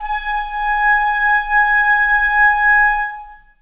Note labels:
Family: reed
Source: acoustic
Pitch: G#5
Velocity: 25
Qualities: long release, reverb

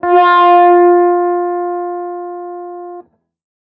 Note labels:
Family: guitar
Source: electronic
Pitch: F4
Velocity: 100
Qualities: distorted, non-linear envelope

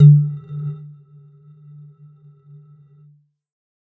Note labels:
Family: mallet percussion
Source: electronic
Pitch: D3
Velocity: 75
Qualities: dark, non-linear envelope

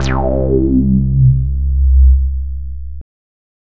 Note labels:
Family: bass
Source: synthesizer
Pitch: C2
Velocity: 75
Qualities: distorted

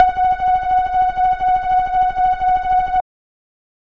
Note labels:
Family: bass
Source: synthesizer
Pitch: F#5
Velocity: 25

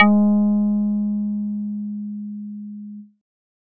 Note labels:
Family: bass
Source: synthesizer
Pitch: G#3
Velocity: 127

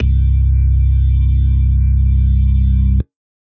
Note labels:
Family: organ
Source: electronic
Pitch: C1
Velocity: 127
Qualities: dark

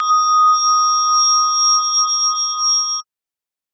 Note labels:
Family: mallet percussion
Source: synthesizer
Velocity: 127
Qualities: bright, multiphonic, non-linear envelope

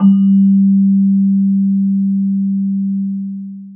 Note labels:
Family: mallet percussion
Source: acoustic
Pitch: G3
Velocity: 50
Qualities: long release, reverb

